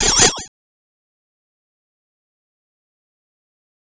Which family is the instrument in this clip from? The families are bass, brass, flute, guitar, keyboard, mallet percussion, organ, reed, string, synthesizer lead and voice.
bass